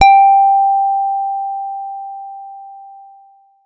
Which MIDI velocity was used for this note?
50